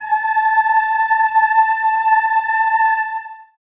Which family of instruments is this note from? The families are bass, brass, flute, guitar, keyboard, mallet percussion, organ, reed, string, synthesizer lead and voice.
voice